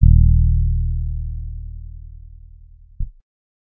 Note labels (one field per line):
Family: bass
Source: synthesizer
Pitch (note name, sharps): D#1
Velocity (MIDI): 25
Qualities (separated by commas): dark